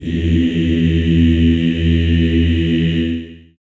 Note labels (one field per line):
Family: voice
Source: acoustic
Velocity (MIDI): 75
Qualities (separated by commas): long release, reverb